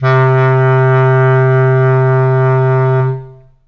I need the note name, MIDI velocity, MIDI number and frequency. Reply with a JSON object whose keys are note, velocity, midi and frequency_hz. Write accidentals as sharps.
{"note": "C3", "velocity": 25, "midi": 48, "frequency_hz": 130.8}